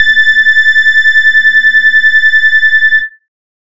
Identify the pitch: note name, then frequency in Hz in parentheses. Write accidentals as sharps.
A6 (1760 Hz)